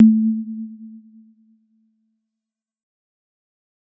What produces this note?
acoustic mallet percussion instrument